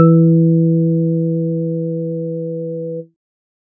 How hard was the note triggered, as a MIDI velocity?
100